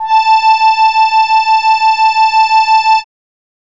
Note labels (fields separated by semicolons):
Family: keyboard; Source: acoustic; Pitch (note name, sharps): A5; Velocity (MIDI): 25; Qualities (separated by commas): bright